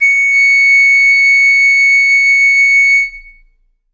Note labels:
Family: flute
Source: acoustic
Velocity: 75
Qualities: long release, reverb

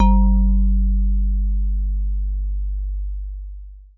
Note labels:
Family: mallet percussion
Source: acoustic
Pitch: G1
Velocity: 75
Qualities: dark, long release, reverb

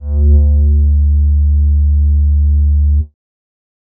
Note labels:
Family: bass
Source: synthesizer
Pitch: D2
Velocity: 75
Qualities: dark

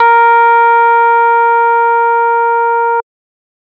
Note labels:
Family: organ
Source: electronic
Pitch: A#4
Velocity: 127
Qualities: distorted

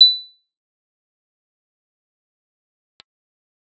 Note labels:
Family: bass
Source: synthesizer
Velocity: 127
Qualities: bright, fast decay, percussive

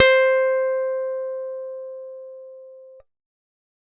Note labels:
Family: guitar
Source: acoustic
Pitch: C5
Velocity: 127

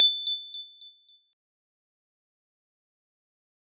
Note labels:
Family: mallet percussion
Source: acoustic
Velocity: 25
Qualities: fast decay, percussive

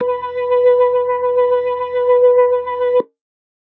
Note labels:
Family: organ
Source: electronic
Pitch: B4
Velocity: 25

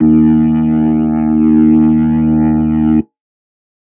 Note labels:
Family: organ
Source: electronic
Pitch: D#2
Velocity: 100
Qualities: distorted

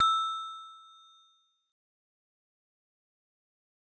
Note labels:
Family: mallet percussion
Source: acoustic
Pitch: E6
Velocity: 50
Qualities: bright, fast decay

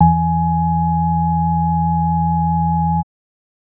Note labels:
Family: organ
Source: electronic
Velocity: 25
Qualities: multiphonic

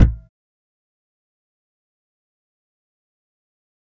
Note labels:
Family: bass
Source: electronic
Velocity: 75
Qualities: bright, fast decay, percussive

